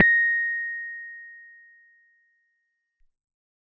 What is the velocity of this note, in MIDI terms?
127